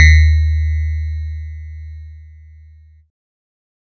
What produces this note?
electronic keyboard